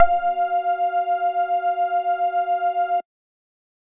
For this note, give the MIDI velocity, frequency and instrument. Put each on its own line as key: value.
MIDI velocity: 75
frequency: 698.5 Hz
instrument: synthesizer bass